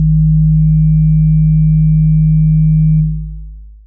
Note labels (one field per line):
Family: synthesizer lead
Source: synthesizer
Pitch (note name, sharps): G#1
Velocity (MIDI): 50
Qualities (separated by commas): long release